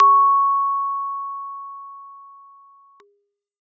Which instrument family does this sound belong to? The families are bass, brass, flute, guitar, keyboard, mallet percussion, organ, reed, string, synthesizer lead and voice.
keyboard